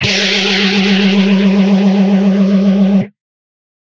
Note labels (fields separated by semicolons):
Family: guitar; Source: electronic; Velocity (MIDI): 100; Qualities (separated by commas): bright, distorted